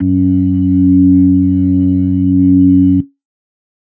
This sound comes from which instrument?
electronic organ